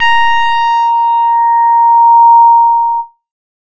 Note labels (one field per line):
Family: bass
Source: synthesizer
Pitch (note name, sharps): A#5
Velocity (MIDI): 100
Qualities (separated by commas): distorted